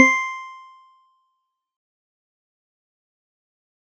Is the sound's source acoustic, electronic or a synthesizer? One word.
acoustic